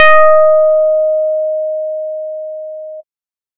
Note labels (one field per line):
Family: bass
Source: synthesizer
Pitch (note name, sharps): D#5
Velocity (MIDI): 50